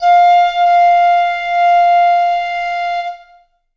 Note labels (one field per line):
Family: flute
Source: acoustic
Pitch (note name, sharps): F5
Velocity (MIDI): 25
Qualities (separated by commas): reverb